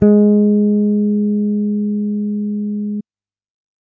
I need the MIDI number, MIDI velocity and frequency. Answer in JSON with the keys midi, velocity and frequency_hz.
{"midi": 56, "velocity": 75, "frequency_hz": 207.7}